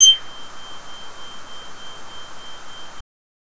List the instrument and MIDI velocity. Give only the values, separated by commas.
synthesizer bass, 100